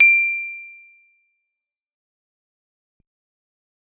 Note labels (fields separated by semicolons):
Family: guitar; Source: electronic; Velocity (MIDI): 25; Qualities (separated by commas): fast decay, percussive